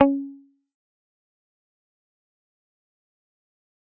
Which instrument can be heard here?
electronic guitar